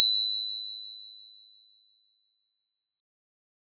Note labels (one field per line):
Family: mallet percussion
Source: acoustic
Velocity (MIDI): 25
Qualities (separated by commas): bright